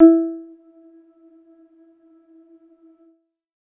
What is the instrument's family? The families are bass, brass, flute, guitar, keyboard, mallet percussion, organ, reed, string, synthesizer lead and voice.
keyboard